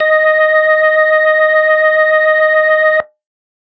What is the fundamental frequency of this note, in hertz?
622.3 Hz